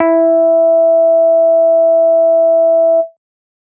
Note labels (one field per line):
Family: bass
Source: synthesizer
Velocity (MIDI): 75